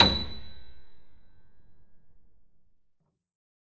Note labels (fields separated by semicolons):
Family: keyboard; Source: acoustic; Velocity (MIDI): 100; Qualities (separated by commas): reverb